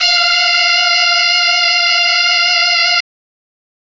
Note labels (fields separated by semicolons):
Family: brass; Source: electronic; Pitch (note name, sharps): F5; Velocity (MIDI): 127; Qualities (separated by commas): bright